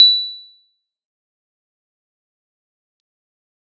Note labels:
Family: keyboard; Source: electronic; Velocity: 100; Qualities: bright, fast decay, percussive

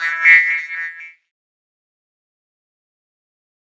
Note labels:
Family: keyboard; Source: electronic; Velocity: 127; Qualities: distorted, fast decay, non-linear envelope

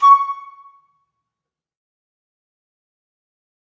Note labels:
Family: flute; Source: acoustic; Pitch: C#6; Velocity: 100; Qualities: fast decay, percussive, reverb

